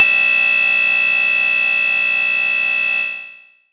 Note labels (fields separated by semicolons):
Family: bass; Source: synthesizer; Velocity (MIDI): 127; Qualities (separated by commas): bright, distorted, long release